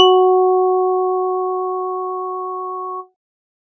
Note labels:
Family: organ; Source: electronic; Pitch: F#4; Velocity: 100

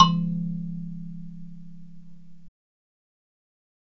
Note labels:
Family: mallet percussion; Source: acoustic; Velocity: 100; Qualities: fast decay, reverb

